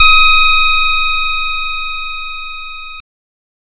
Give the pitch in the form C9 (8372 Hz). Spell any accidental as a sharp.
D#6 (1245 Hz)